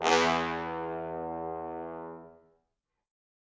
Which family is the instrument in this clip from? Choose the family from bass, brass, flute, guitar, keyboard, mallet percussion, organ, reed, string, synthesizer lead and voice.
brass